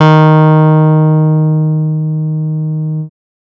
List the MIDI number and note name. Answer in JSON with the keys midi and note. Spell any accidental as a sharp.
{"midi": 51, "note": "D#3"}